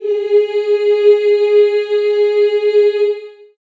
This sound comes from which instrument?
acoustic voice